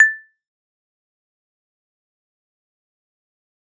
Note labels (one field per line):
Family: mallet percussion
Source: acoustic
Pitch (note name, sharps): A6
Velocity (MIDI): 25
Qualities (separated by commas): fast decay, percussive